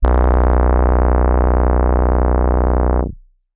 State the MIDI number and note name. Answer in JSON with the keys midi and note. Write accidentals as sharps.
{"midi": 23, "note": "B0"}